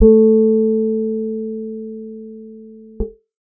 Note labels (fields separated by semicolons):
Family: guitar; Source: acoustic; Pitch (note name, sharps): A3; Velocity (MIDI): 25; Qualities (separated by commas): dark